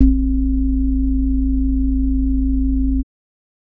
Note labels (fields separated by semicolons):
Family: organ; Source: electronic; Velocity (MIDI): 25; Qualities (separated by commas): multiphonic